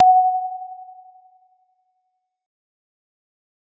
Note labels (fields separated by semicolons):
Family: mallet percussion; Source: acoustic; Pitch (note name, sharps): F#5; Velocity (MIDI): 75; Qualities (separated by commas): fast decay